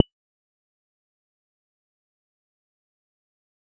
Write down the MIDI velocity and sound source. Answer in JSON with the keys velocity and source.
{"velocity": 75, "source": "synthesizer"}